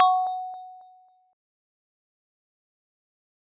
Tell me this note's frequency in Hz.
740 Hz